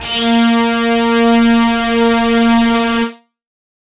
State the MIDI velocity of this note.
100